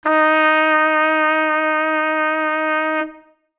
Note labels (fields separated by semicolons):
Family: brass; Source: acoustic; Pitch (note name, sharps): D#4; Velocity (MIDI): 50